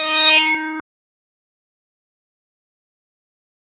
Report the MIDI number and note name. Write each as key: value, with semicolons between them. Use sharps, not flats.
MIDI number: 63; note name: D#4